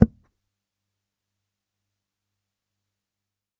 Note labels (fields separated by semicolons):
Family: bass; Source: electronic; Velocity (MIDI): 25; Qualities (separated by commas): fast decay, percussive